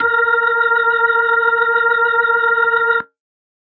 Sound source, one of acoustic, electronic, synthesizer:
electronic